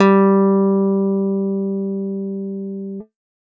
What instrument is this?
electronic guitar